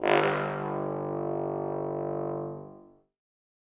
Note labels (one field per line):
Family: brass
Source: acoustic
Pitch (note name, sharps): G1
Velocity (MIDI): 50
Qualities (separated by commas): bright, reverb